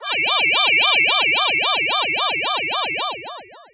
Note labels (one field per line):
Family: voice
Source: synthesizer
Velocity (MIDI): 25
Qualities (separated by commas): bright, distorted, long release